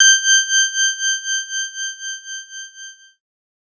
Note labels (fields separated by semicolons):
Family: keyboard; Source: electronic; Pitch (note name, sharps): G6; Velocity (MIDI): 127; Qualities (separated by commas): bright